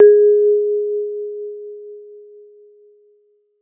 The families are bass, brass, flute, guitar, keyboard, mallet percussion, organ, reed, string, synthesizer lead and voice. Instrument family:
mallet percussion